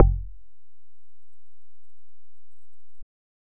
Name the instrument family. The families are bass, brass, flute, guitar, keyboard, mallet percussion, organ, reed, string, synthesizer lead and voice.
bass